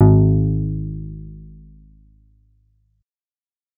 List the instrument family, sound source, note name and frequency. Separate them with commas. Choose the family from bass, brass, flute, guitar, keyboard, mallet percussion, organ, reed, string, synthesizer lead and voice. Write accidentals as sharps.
bass, synthesizer, G#1, 51.91 Hz